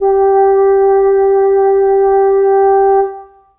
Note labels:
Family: reed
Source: acoustic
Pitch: G4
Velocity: 25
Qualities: reverb

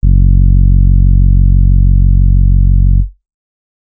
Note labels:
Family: keyboard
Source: electronic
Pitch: F#1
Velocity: 25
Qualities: dark

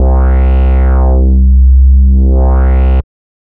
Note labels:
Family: bass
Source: synthesizer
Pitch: C2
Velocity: 127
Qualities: distorted

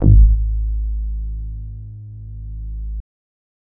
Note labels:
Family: bass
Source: synthesizer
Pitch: G#1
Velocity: 25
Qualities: dark, distorted

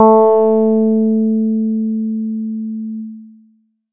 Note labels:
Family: bass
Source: synthesizer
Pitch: A3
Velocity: 50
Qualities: distorted

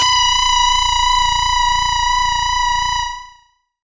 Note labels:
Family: bass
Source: synthesizer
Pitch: B5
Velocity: 127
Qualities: bright, distorted, tempo-synced

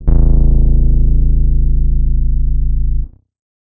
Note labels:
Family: guitar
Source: acoustic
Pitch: A0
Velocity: 100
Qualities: dark

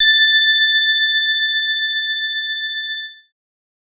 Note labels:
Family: bass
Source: synthesizer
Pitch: A6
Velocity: 50

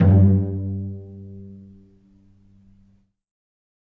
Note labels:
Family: string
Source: acoustic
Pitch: G2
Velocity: 100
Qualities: dark, reverb

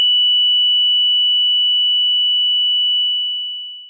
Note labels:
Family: synthesizer lead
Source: synthesizer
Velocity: 75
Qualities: bright, long release

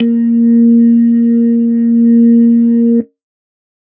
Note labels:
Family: organ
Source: electronic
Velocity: 75

